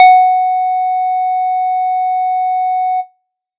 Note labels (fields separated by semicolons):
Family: bass; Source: synthesizer; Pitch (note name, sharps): F#5; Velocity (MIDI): 100